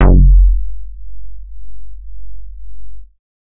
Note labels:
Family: bass; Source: synthesizer; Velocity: 100; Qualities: distorted

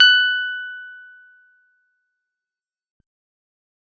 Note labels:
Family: guitar; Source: electronic; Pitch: F#6; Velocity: 50; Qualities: fast decay

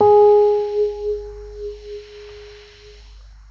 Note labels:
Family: keyboard; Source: electronic; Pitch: G#4; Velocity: 25; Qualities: long release

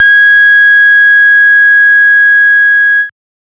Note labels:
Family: bass; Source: synthesizer; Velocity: 25; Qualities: bright, distorted, multiphonic

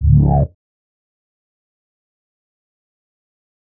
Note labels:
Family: bass; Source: synthesizer; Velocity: 75; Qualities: distorted, fast decay

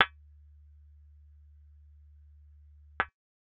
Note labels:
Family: bass; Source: synthesizer; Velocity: 75; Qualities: percussive

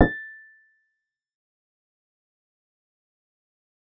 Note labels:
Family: keyboard; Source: synthesizer; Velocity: 25; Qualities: fast decay, percussive

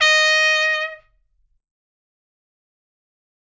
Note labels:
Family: brass; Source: acoustic; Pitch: D#5; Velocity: 25; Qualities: bright, fast decay

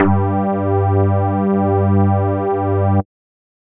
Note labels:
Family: bass; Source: synthesizer; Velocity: 100

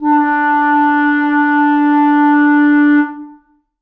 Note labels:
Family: reed; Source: acoustic; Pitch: D4; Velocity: 100; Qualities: dark, reverb

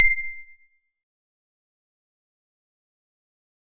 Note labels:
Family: guitar; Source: acoustic; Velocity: 50; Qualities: bright, distorted, fast decay, percussive

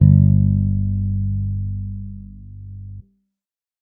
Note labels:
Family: bass; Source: electronic; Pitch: G1; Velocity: 25

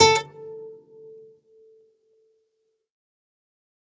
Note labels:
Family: string; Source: acoustic; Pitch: A4; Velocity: 100; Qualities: percussive, reverb

